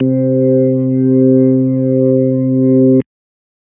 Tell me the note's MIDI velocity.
75